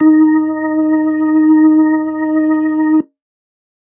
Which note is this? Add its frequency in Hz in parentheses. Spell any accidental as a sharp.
D#4 (311.1 Hz)